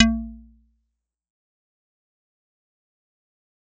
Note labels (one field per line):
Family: mallet percussion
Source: acoustic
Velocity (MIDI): 100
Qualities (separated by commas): fast decay, percussive